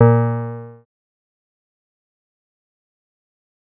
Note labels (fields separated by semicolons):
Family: synthesizer lead; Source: synthesizer; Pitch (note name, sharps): A#2; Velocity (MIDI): 75; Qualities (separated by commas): distorted, fast decay